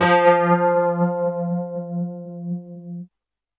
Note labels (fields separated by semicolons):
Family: keyboard; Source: electronic; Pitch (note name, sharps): F3; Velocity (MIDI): 127